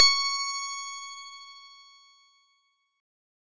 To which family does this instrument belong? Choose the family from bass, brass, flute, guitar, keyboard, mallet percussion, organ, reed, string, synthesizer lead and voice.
synthesizer lead